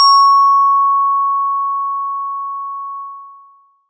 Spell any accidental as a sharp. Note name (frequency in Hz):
C#6 (1109 Hz)